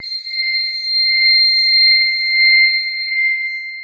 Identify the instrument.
electronic keyboard